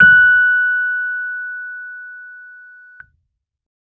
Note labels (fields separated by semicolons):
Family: keyboard; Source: electronic; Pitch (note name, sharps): F#6; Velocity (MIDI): 75